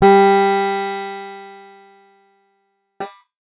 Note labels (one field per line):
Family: guitar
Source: acoustic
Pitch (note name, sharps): G3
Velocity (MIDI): 50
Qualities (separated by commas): bright, distorted